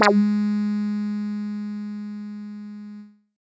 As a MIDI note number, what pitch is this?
56